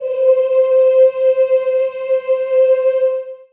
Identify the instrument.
acoustic voice